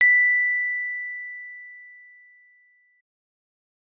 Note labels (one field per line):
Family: keyboard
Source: electronic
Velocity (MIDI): 100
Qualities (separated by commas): bright